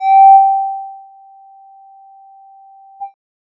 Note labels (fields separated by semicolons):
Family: bass; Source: synthesizer; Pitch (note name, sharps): G5; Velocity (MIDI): 75